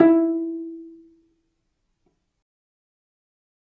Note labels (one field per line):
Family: string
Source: acoustic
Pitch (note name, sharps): E4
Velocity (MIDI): 25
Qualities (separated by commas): fast decay, reverb